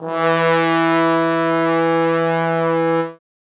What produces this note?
acoustic brass instrument